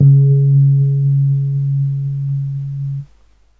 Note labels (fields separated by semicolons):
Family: keyboard; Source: electronic; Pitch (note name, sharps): C#3; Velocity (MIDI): 25; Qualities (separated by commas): dark